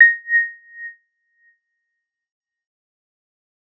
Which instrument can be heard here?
synthesizer bass